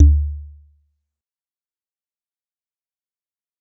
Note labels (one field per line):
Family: mallet percussion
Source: acoustic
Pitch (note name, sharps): D2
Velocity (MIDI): 25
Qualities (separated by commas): dark, fast decay, percussive